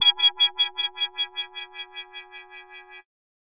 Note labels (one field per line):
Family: bass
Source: synthesizer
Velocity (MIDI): 100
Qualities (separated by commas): bright, distorted